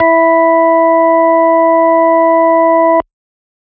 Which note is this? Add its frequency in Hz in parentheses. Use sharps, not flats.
E4 (329.6 Hz)